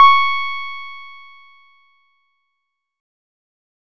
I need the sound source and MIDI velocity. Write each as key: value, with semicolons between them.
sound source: electronic; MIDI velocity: 127